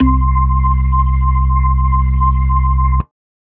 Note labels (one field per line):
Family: organ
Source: electronic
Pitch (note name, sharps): C2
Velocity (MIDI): 50